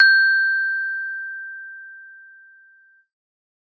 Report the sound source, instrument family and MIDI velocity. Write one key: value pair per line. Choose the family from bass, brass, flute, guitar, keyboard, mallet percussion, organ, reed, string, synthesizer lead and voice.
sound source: acoustic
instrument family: mallet percussion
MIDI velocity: 100